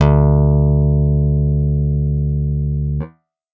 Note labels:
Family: guitar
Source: electronic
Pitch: D2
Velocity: 100

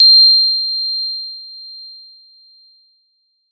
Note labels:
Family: keyboard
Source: electronic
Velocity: 50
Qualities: bright

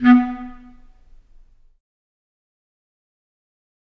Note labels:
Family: reed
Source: acoustic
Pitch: B3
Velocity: 25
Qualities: fast decay, percussive, reverb

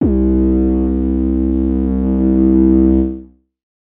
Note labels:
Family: synthesizer lead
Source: synthesizer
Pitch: C2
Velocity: 25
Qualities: distorted, multiphonic, non-linear envelope

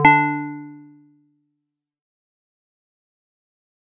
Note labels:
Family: mallet percussion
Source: acoustic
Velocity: 100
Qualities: dark, fast decay, multiphonic

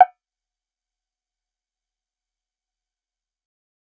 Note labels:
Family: bass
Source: synthesizer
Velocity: 127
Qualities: fast decay, percussive

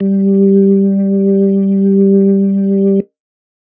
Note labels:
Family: organ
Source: electronic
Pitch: G3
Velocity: 25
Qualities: dark

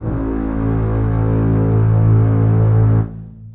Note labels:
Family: string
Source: acoustic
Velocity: 75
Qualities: long release, reverb

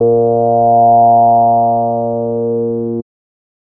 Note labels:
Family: bass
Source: synthesizer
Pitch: A#2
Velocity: 100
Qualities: distorted

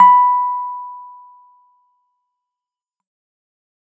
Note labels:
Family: keyboard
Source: electronic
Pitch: B5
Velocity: 50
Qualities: fast decay

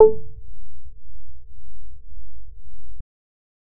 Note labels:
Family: bass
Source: synthesizer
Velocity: 50

